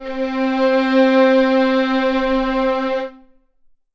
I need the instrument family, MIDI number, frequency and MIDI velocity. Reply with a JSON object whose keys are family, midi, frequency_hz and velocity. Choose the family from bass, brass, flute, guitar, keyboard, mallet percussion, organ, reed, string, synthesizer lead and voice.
{"family": "string", "midi": 60, "frequency_hz": 261.6, "velocity": 50}